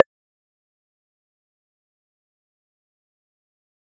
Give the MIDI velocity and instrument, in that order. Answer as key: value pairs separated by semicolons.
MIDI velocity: 75; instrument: electronic mallet percussion instrument